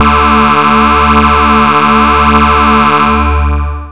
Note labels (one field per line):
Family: bass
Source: synthesizer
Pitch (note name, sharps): D2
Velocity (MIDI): 100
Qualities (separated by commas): bright, distorted, long release